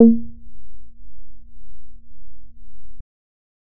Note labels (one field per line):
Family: bass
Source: synthesizer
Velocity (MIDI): 50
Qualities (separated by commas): dark